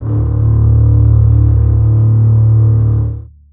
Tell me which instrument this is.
acoustic string instrument